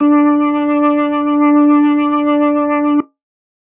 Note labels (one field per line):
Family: organ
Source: electronic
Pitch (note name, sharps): D4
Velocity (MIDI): 50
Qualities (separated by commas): distorted